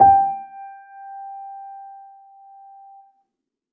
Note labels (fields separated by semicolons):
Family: keyboard; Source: acoustic; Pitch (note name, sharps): G5; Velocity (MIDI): 25; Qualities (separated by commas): dark